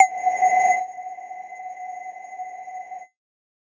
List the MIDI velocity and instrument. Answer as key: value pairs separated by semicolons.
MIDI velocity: 127; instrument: electronic mallet percussion instrument